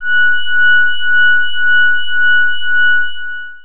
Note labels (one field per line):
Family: organ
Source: electronic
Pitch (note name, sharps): F#6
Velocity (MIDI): 127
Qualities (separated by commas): distorted, long release